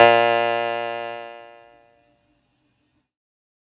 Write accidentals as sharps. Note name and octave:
A#2